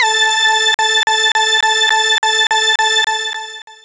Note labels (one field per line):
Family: synthesizer lead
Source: synthesizer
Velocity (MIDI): 100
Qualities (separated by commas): bright, long release